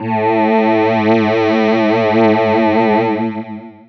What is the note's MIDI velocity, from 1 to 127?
100